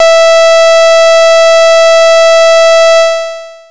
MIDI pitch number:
76